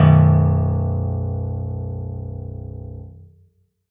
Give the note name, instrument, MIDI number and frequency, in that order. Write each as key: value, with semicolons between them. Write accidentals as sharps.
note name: B0; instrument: acoustic keyboard; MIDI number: 23; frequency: 30.87 Hz